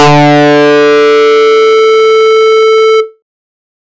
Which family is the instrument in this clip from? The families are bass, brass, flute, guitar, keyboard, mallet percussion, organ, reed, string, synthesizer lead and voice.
bass